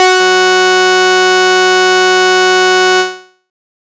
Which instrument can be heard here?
synthesizer bass